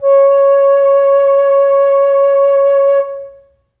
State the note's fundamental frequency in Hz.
554.4 Hz